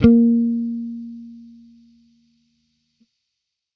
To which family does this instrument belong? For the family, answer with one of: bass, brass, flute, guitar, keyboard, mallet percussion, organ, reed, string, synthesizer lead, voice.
bass